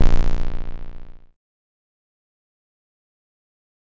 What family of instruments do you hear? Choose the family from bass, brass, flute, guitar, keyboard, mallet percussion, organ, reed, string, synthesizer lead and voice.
bass